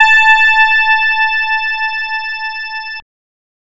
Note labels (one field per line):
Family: bass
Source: synthesizer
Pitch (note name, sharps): A5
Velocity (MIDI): 25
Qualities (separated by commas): bright, distorted, multiphonic